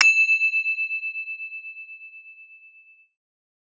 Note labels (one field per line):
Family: mallet percussion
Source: acoustic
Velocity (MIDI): 100